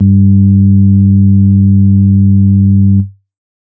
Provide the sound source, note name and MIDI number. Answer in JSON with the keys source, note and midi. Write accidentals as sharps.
{"source": "electronic", "note": "G2", "midi": 43}